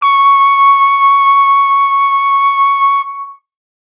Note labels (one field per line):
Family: brass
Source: acoustic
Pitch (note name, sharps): C#6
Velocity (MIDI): 50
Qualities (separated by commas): distorted